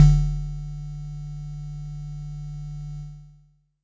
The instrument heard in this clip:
acoustic mallet percussion instrument